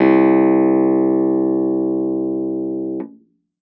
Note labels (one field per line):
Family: keyboard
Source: electronic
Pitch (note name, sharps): C2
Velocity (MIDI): 50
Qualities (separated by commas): distorted